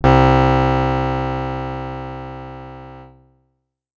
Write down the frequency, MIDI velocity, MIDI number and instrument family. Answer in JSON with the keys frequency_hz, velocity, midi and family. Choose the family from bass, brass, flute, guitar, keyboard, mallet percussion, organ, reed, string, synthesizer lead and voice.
{"frequency_hz": 65.41, "velocity": 75, "midi": 36, "family": "guitar"}